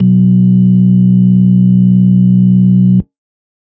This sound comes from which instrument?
electronic organ